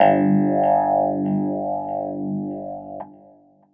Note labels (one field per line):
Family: keyboard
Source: electronic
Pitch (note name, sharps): G1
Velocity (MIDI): 25